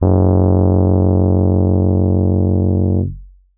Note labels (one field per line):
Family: keyboard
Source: electronic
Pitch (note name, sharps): F#1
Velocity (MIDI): 127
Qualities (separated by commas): dark